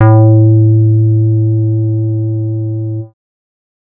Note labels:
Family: bass; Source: synthesizer; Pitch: A2; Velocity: 25; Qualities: dark

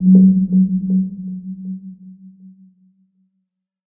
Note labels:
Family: synthesizer lead; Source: synthesizer; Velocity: 50; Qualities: dark, non-linear envelope, reverb

